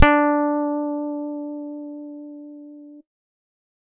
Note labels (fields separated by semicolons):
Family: guitar; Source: electronic; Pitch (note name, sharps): D4; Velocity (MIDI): 50